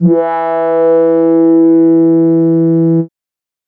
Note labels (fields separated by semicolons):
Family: keyboard; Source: synthesizer; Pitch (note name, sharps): E3; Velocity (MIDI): 25